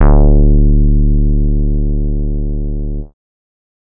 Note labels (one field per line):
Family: bass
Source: synthesizer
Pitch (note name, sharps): D1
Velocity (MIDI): 75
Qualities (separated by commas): dark